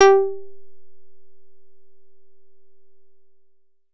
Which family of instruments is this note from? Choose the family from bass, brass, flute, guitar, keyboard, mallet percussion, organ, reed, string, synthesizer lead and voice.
guitar